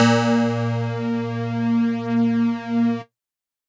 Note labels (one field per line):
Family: mallet percussion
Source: electronic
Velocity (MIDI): 50